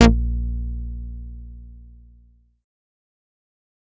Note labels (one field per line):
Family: bass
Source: synthesizer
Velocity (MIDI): 25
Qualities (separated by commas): distorted, fast decay